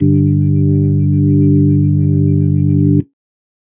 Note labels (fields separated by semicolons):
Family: organ; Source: electronic; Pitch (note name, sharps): G1; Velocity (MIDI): 75; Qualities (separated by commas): dark